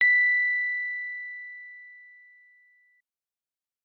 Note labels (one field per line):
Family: keyboard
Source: electronic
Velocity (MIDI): 100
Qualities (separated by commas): bright